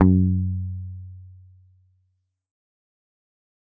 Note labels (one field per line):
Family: guitar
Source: electronic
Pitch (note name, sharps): F#2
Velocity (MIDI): 100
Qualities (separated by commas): fast decay